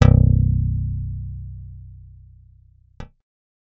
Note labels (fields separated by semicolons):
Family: bass; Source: synthesizer; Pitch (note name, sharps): B0; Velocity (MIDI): 127